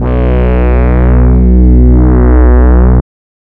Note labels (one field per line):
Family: reed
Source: synthesizer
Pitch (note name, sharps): B1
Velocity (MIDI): 75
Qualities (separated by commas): distorted, non-linear envelope